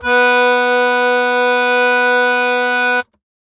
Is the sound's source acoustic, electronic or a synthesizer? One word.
acoustic